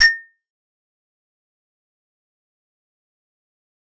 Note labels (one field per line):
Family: keyboard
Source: acoustic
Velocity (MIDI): 127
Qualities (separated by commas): fast decay, percussive